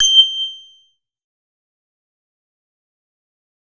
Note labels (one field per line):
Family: bass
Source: synthesizer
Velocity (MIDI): 50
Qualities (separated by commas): distorted, fast decay